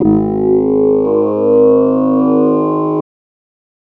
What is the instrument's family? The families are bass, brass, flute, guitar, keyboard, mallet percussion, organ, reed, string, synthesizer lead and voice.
voice